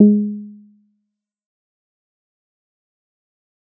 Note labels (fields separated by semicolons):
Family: bass; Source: synthesizer; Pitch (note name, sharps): G#3; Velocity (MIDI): 50; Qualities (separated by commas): dark, fast decay, percussive